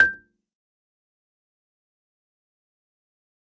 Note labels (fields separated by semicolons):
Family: mallet percussion; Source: acoustic; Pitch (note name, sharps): G6; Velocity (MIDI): 25; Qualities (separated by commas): fast decay, percussive, reverb